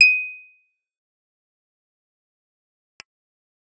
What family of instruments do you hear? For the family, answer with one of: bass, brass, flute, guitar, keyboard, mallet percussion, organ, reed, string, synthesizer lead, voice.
bass